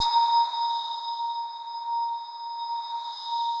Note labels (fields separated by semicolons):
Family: mallet percussion; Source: electronic; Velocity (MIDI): 100; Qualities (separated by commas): bright, long release, non-linear envelope